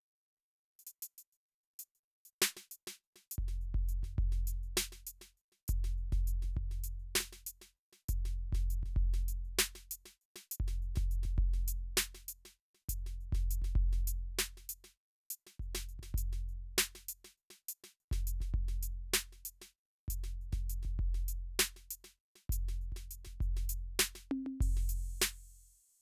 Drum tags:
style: hip-hop; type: beat; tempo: 100 BPM; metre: 4/4; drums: crash, closed hi-hat, snare, high tom, kick

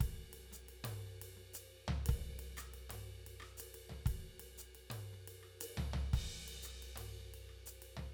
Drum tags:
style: Latin; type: beat; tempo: 118 BPM; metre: 4/4; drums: ride, hi-hat pedal, snare, cross-stick, mid tom, floor tom, kick

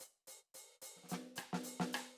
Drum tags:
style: Afro-Cuban; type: fill; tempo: 105 BPM; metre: 4/4; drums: hi-hat pedal, snare, cross-stick

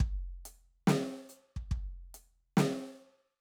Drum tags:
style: hip-hop; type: beat; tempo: 70 BPM; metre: 4/4; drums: ride, closed hi-hat, snare, kick

